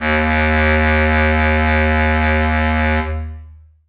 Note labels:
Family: reed; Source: acoustic; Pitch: D#2; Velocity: 127; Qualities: long release, reverb

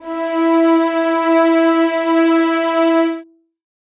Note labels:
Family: string; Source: acoustic; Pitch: E4; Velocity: 75; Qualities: reverb

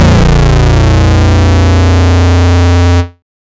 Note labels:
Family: bass; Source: synthesizer; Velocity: 127; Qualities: bright, distorted

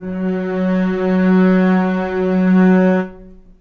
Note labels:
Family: string; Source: acoustic; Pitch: F#3; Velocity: 25; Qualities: long release, reverb

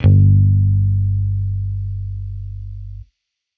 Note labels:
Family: bass; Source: electronic; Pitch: G1; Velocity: 25

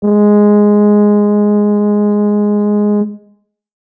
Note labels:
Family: brass; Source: acoustic; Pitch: G#3; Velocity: 75; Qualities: dark

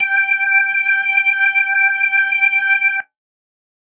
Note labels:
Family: organ; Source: electronic; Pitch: G5; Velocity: 50

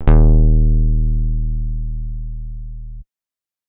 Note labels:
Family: guitar; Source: electronic; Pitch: D#1; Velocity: 127

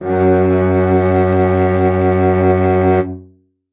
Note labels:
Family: string; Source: acoustic; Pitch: F#2; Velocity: 75; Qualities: reverb

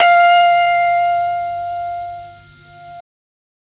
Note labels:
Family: keyboard; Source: electronic; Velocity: 127; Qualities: bright

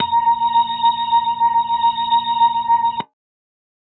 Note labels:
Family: organ; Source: electronic; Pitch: A#5; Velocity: 75

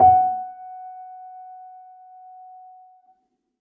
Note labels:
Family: keyboard; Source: acoustic; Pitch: F#5; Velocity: 25; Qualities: dark

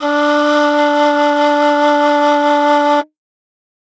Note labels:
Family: flute; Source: acoustic; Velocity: 75

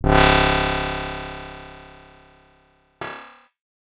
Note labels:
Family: guitar; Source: acoustic; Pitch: C#1; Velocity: 100; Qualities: bright, distorted

